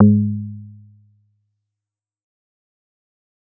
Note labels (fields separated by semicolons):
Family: bass; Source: synthesizer; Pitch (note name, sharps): G#2; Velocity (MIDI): 100; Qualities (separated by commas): dark, fast decay, percussive